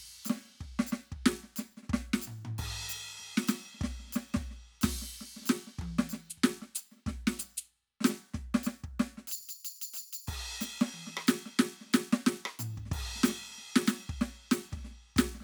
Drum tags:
New Orleans funk, beat, 93 BPM, 4/4, crash, ride, percussion, snare, cross-stick, high tom, floor tom, kick

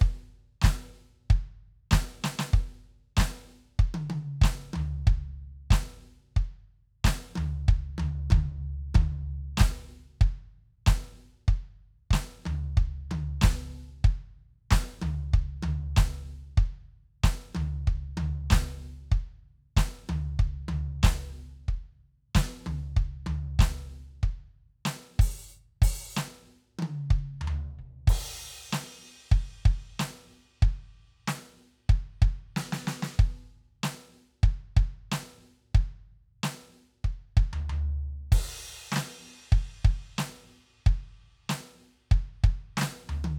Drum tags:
rock, beat, 94 BPM, 4/4, crash, open hi-hat, hi-hat pedal, snare, high tom, floor tom, kick

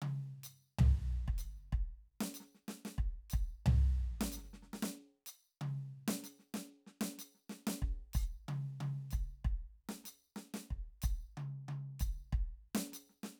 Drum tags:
jazz, beat, 125 BPM, 4/4, closed hi-hat, hi-hat pedal, percussion, snare, high tom, floor tom, kick

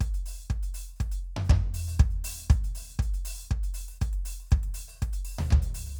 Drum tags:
disco, beat, 120 BPM, 4/4, closed hi-hat, open hi-hat, hi-hat pedal, mid tom, floor tom, kick

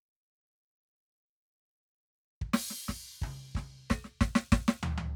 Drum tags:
rock, fill, 93 BPM, 4/4, crash, percussion, snare, mid tom, floor tom, kick

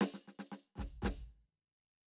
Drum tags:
samba, fill, 116 BPM, 4/4, snare, kick

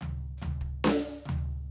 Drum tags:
half-time rock, fill, 140 BPM, 4/4, closed hi-hat, hi-hat pedal, snare, high tom, floor tom, kick

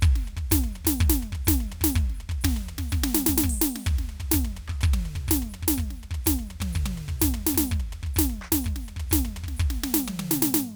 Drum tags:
prog rock, beat, 125 BPM, 4/4, open hi-hat, hi-hat pedal, percussion, snare, cross-stick, high tom, floor tom, kick

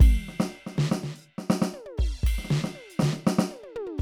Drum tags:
rock, beat, 120 BPM, 4/4, crash, ride, open hi-hat, hi-hat pedal, snare, high tom, mid tom, kick

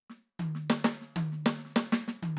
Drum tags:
hip-hop, fill, 100 BPM, 4/4, snare, high tom, mid tom

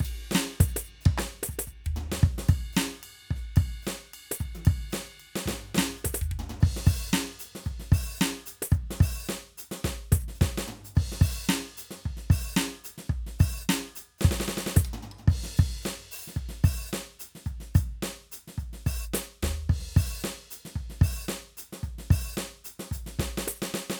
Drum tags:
swing, beat, 110 BPM, 4/4, crash, ride, ride bell, closed hi-hat, open hi-hat, hi-hat pedal, percussion, snare, cross-stick, high tom, mid tom, floor tom, kick

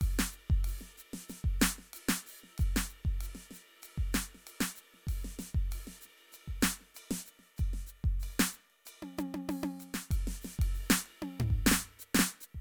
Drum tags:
funk, beat, 95 BPM, 4/4, ride, ride bell, closed hi-hat, hi-hat pedal, snare, high tom, floor tom, kick

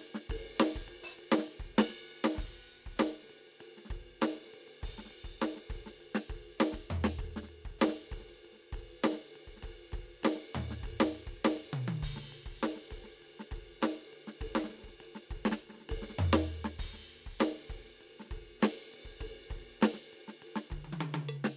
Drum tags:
funk, beat, 100 BPM, 4/4, crash, ride, ride bell, open hi-hat, hi-hat pedal, percussion, snare, cross-stick, high tom, mid tom, floor tom, kick

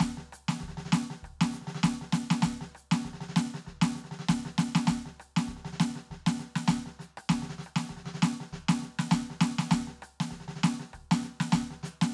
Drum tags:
New Orleans second line, beat, 99 BPM, 4/4, hi-hat pedal, snare, cross-stick, kick

